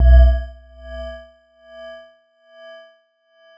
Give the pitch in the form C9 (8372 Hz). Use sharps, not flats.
B1 (61.74 Hz)